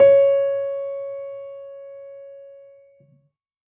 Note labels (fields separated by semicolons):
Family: keyboard; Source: acoustic; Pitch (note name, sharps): C#5; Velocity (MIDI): 50